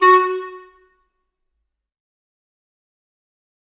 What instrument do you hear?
acoustic reed instrument